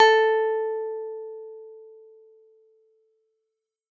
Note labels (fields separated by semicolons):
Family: guitar; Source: synthesizer; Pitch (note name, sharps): A4; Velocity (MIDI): 127